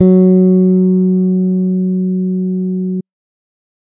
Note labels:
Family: bass; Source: electronic; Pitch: F#3; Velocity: 75

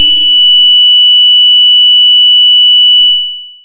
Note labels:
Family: bass; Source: synthesizer; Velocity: 127; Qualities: bright, distorted, long release

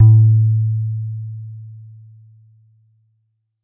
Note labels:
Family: guitar; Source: synthesizer; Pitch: A2; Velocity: 25; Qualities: dark

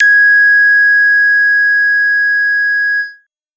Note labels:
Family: bass; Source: synthesizer; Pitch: G#6; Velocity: 25; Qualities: bright, distorted

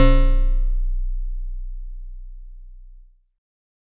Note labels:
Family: mallet percussion; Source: acoustic; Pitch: B0; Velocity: 100

